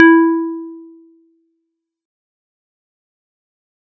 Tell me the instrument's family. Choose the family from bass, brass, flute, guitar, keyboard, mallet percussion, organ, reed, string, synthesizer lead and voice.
mallet percussion